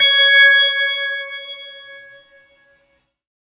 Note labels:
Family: keyboard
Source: synthesizer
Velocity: 127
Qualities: bright

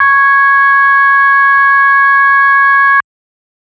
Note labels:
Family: organ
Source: electronic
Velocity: 127

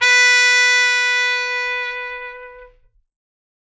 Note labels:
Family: brass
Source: acoustic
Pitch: B4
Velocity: 127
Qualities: bright

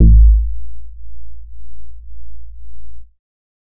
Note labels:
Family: bass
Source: synthesizer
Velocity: 25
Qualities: dark, distorted

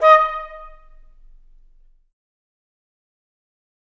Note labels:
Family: flute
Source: acoustic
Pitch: D#5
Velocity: 127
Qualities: fast decay, percussive, reverb

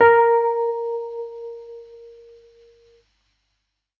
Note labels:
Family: keyboard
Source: electronic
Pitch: A#4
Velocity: 75

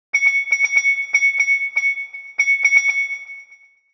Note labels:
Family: mallet percussion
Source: synthesizer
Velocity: 50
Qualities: long release, multiphonic, tempo-synced

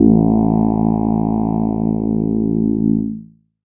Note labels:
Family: keyboard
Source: electronic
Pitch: A1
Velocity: 25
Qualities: distorted, multiphonic

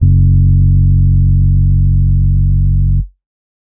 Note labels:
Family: keyboard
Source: electronic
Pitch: F#1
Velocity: 50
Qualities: dark

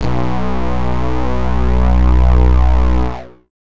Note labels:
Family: bass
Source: synthesizer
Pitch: B1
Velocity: 75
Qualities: distorted

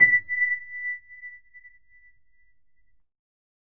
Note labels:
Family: keyboard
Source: electronic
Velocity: 25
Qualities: reverb

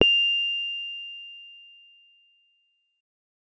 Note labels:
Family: keyboard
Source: electronic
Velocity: 50

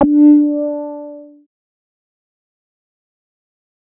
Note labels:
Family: bass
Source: synthesizer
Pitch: D4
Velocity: 75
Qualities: distorted, fast decay

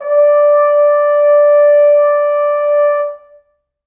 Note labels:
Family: brass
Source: acoustic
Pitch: D5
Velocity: 75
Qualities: reverb

